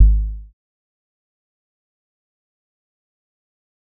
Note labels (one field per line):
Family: bass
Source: synthesizer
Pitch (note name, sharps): G#1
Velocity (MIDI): 25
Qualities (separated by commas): dark, fast decay, percussive